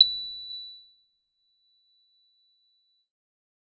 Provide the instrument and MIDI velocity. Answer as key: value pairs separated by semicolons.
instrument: electronic keyboard; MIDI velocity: 75